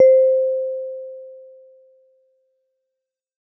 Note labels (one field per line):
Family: mallet percussion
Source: acoustic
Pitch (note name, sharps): C5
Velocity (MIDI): 100